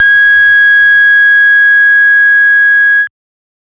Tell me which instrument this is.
synthesizer bass